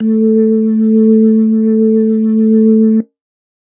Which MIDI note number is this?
57